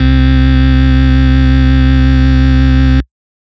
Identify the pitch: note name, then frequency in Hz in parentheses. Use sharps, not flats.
C2 (65.41 Hz)